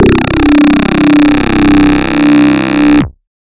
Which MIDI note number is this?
24